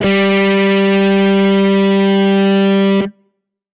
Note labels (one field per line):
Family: guitar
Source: electronic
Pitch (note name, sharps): G3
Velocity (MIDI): 50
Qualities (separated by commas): bright, distorted